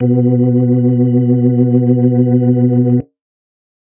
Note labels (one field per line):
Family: organ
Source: electronic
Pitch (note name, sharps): B2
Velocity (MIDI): 50